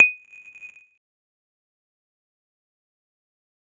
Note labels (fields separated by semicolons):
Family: mallet percussion; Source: electronic; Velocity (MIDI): 25; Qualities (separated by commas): bright, fast decay, non-linear envelope, percussive